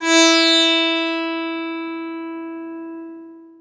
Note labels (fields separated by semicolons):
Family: guitar; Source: acoustic; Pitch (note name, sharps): E4; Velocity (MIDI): 100; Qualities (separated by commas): bright, long release, reverb